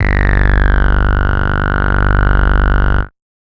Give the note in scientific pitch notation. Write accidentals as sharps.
G0